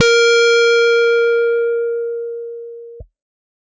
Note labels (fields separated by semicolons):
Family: guitar; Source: electronic; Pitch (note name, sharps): A#4; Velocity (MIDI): 100; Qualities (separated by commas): bright, distorted